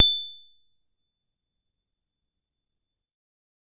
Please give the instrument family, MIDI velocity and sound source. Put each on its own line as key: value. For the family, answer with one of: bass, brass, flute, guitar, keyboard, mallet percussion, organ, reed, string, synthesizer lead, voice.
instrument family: keyboard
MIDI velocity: 50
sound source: electronic